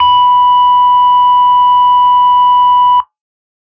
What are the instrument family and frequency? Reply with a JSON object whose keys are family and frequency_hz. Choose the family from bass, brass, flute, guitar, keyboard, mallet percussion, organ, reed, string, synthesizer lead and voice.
{"family": "organ", "frequency_hz": 987.8}